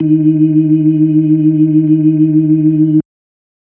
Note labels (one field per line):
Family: organ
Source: electronic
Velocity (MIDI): 100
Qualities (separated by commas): dark